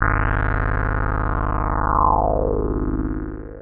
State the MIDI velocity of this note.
75